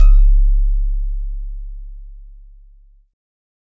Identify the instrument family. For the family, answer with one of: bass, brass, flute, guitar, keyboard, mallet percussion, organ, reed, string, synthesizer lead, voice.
keyboard